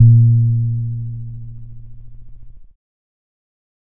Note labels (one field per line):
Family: keyboard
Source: electronic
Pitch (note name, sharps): A#2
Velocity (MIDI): 25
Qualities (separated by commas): dark